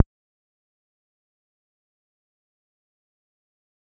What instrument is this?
synthesizer bass